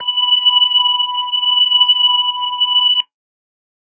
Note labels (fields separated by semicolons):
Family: organ; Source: electronic; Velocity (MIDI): 75; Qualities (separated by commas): distorted